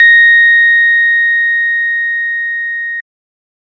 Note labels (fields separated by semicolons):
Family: organ; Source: electronic; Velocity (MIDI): 127